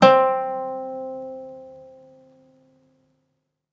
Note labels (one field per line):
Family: guitar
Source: acoustic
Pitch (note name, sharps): C4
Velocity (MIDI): 25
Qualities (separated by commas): reverb